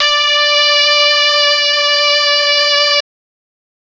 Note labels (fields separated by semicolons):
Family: brass; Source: electronic; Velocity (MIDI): 127